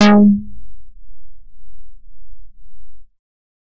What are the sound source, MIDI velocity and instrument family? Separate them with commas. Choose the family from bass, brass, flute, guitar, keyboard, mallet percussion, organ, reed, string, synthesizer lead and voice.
synthesizer, 127, bass